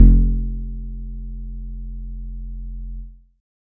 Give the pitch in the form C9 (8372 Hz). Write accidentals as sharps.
F1 (43.65 Hz)